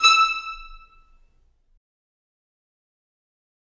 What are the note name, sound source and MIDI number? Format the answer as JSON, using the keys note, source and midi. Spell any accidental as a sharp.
{"note": "E6", "source": "acoustic", "midi": 88}